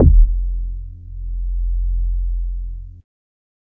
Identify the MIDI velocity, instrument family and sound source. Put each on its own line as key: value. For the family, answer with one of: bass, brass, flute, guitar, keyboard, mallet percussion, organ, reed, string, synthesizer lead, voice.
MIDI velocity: 50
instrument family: bass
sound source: synthesizer